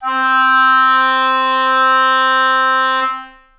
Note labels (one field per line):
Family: reed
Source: acoustic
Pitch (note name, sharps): C4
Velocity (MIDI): 127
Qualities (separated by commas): reverb